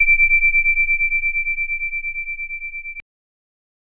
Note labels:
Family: bass; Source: synthesizer; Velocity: 25; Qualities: bright, distorted, multiphonic

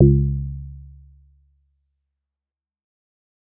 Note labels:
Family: bass; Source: synthesizer; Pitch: C#2; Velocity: 75; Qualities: dark, fast decay

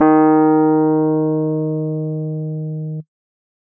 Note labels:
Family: keyboard; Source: electronic; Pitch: D#3; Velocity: 100

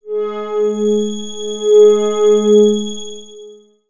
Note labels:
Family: synthesizer lead; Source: synthesizer; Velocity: 25; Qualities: long release, non-linear envelope

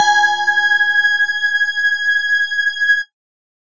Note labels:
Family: mallet percussion; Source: electronic; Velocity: 25

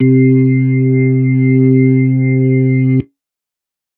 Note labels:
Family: organ; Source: electronic; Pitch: C3; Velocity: 127

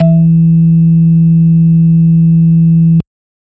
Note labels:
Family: organ; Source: electronic; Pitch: E3; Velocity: 75

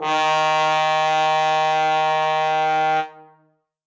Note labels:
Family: brass; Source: acoustic; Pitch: D#3; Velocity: 127; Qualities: reverb

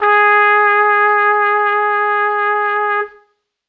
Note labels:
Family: brass; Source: acoustic; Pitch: G#4; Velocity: 25

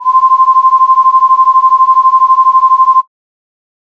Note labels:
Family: flute; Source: synthesizer; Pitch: C6; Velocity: 75

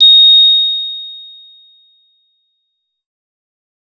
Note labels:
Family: bass; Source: synthesizer; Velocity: 25; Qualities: distorted

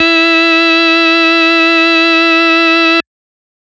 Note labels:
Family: organ; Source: electronic; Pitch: E4; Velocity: 50; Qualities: distorted

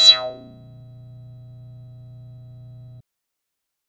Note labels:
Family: bass; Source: synthesizer; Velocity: 100; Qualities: distorted, percussive

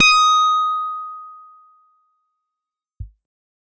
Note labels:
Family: guitar; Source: electronic; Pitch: D#6; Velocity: 127; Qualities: bright, distorted, fast decay

